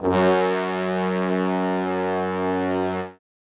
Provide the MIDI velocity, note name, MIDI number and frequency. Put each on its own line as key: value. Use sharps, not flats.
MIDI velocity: 100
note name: F#2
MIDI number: 42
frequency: 92.5 Hz